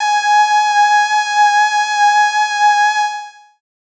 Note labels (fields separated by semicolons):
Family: voice; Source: synthesizer; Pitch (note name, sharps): G#5; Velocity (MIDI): 100; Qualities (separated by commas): bright